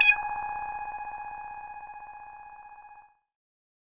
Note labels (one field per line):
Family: bass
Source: synthesizer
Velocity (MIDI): 75